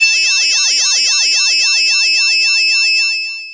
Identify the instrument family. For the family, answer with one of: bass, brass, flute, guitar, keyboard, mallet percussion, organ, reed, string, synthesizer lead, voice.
voice